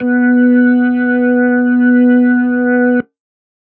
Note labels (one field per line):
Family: organ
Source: electronic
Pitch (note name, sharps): B3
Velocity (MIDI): 25